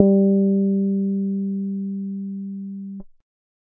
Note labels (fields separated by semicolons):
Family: bass; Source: synthesizer; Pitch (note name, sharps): G3; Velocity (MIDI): 25; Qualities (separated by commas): dark, reverb